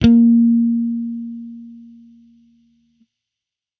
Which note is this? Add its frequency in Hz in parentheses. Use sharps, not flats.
A#3 (233.1 Hz)